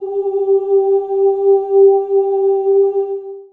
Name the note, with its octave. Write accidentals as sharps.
G4